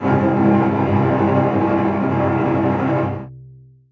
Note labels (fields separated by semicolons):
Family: string; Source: acoustic; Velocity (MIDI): 100; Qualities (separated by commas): bright, long release, non-linear envelope, reverb